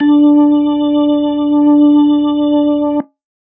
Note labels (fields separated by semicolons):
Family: organ; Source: electronic; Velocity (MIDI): 50; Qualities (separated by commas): dark